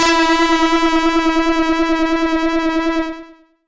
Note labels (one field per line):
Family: bass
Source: synthesizer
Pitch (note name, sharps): E4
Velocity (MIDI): 127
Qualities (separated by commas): bright, distorted, tempo-synced